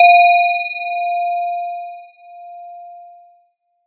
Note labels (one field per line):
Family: mallet percussion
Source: electronic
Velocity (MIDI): 100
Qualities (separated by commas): multiphonic